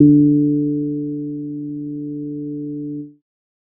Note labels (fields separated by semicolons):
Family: bass; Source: synthesizer; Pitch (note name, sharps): D3; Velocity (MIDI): 75; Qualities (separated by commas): dark